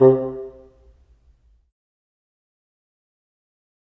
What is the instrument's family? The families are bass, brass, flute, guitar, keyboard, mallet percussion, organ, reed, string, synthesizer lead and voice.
reed